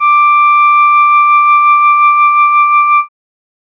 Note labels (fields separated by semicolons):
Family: keyboard; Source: synthesizer; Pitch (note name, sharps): D6; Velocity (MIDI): 50; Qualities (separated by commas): bright